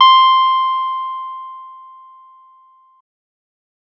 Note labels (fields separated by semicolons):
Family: bass; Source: synthesizer; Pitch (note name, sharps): C6; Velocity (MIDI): 127